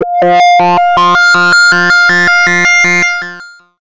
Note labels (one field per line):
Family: bass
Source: synthesizer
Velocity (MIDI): 75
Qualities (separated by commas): bright, distorted, long release, multiphonic, tempo-synced